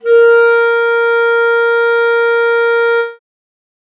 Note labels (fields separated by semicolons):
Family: reed; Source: acoustic; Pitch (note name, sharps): A#4; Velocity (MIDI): 127; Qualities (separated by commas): dark